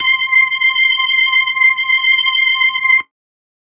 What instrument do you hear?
electronic organ